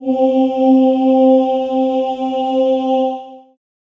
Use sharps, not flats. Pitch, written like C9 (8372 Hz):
C4 (261.6 Hz)